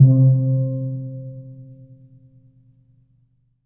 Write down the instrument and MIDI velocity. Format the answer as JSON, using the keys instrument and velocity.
{"instrument": "acoustic mallet percussion instrument", "velocity": 100}